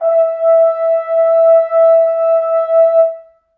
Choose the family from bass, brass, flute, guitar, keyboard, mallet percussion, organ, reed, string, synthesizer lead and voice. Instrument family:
brass